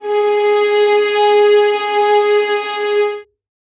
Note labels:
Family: string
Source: acoustic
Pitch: G#4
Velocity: 25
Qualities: reverb

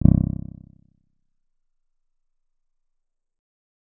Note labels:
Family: guitar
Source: acoustic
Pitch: C1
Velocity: 25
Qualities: dark, percussive

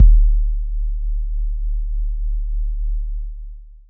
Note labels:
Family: bass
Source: synthesizer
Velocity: 127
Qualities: dark, long release

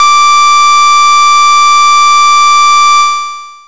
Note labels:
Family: bass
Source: synthesizer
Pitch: D6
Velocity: 50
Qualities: bright, distorted, long release

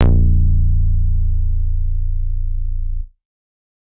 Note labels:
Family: bass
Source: synthesizer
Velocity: 75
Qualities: dark

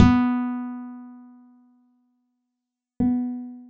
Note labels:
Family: guitar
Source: acoustic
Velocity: 127

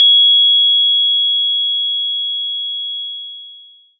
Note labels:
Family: mallet percussion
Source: acoustic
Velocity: 25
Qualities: bright, distorted, long release

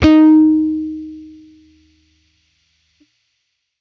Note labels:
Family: bass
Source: electronic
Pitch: D#4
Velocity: 75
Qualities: distorted

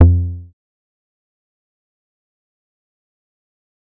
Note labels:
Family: bass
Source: synthesizer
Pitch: F2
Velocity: 100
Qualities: dark, fast decay, percussive

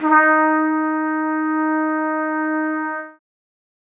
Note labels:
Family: brass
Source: acoustic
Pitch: D#4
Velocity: 25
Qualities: reverb

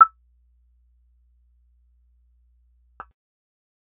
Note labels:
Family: bass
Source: synthesizer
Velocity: 75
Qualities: percussive

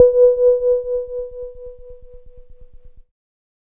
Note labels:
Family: keyboard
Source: electronic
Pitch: B4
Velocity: 50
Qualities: dark

